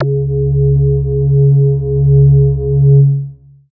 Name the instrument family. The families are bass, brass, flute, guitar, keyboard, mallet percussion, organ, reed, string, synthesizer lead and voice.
bass